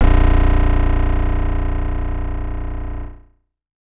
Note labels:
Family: keyboard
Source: synthesizer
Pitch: A#0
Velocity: 127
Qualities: distorted

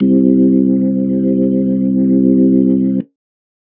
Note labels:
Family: organ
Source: electronic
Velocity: 100

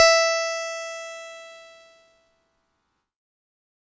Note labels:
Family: keyboard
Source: electronic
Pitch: E5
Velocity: 25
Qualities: bright, distorted

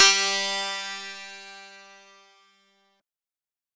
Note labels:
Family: synthesizer lead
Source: synthesizer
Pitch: G3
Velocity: 100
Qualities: bright, distorted

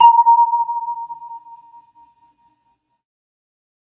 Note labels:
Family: keyboard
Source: synthesizer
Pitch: A#5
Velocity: 75

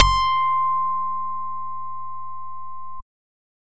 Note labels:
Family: bass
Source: synthesizer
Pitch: C6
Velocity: 127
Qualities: bright, distorted

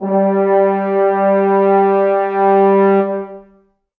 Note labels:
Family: brass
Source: acoustic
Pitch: G3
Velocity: 100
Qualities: dark, long release, reverb

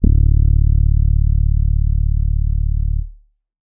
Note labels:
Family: keyboard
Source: electronic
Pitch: D1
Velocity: 50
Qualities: dark, distorted

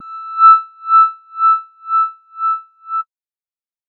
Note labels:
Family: bass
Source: synthesizer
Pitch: E6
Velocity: 25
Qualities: distorted

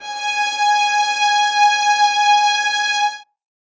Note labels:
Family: string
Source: acoustic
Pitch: G#5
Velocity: 75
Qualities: reverb

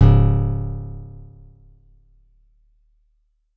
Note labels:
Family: guitar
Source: acoustic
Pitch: C#1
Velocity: 25

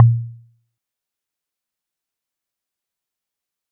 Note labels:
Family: mallet percussion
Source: acoustic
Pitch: A#2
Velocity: 50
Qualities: fast decay, percussive

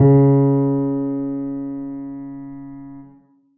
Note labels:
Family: keyboard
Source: acoustic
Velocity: 50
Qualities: dark, reverb

